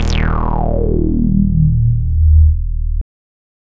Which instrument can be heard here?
synthesizer bass